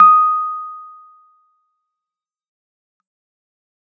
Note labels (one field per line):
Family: keyboard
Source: electronic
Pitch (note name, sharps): D#6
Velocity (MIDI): 25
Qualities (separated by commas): fast decay